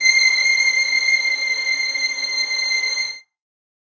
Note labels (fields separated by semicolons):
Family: string; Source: acoustic; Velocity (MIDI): 127; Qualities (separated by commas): reverb